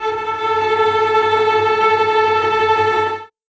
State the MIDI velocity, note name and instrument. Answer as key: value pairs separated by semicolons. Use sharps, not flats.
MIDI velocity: 75; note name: A4; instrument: acoustic string instrument